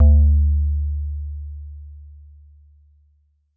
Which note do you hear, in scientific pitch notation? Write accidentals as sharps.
D2